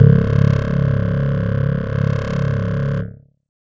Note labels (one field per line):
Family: keyboard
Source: electronic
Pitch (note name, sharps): C#1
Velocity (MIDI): 127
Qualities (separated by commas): bright, distorted, multiphonic